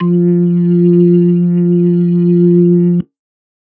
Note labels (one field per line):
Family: organ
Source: electronic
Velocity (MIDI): 25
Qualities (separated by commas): dark